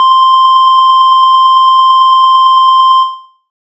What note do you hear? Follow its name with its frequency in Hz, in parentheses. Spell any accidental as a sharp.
C6 (1047 Hz)